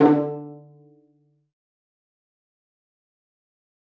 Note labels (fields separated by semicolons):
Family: string; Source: acoustic; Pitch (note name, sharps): D3; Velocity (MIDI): 100; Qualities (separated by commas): dark, fast decay, percussive, reverb